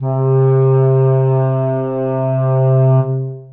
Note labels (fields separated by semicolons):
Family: reed; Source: acoustic; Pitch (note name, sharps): C3; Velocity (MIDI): 100; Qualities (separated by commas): dark, long release, reverb